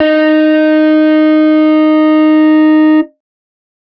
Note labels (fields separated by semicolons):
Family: guitar; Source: electronic; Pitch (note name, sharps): D#4; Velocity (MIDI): 127; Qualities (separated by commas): distorted